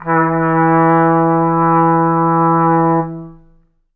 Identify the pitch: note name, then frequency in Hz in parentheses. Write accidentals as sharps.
E3 (164.8 Hz)